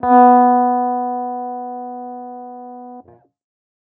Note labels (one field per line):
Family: guitar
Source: electronic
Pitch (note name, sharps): B3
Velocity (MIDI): 75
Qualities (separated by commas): non-linear envelope